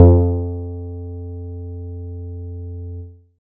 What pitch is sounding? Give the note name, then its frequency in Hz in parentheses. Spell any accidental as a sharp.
F2 (87.31 Hz)